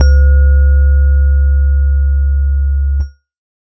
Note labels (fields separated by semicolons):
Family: keyboard; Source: electronic; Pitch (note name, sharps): C#2; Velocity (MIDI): 75